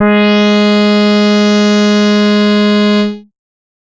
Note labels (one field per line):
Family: bass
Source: synthesizer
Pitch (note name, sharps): G#3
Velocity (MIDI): 75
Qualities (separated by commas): bright, distorted